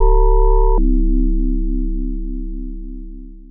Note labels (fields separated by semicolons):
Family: mallet percussion; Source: synthesizer; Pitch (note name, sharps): C#1; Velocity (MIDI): 75; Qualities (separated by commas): long release, multiphonic